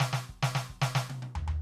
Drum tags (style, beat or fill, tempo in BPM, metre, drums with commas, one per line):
punk
fill
144 BPM
4/4
snare, high tom, floor tom, kick